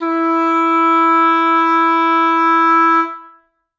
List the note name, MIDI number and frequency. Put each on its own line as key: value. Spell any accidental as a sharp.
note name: E4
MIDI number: 64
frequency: 329.6 Hz